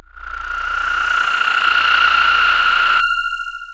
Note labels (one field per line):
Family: voice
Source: synthesizer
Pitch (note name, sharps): A#0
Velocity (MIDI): 100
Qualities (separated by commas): distorted, long release